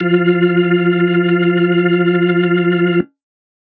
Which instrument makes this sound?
electronic organ